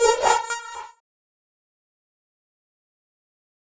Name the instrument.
electronic keyboard